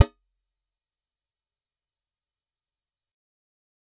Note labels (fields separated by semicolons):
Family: guitar; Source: acoustic; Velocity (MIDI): 25; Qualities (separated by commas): fast decay, percussive